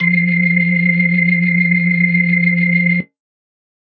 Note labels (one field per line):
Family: organ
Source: electronic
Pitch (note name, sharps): F3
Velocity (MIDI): 25